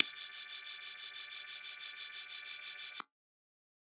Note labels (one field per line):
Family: organ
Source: electronic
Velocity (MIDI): 75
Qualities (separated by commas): bright